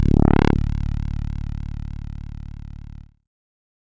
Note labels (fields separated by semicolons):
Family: keyboard; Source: synthesizer; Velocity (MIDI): 100; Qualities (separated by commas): bright, distorted